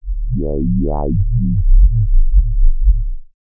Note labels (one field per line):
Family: bass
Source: synthesizer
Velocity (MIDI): 50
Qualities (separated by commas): distorted, non-linear envelope